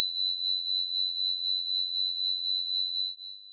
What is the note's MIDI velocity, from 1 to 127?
25